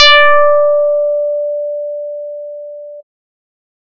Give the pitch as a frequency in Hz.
587.3 Hz